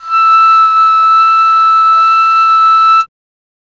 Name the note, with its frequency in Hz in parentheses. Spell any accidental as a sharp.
E6 (1319 Hz)